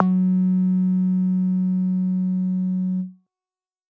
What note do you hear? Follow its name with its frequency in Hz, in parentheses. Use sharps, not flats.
F#3 (185 Hz)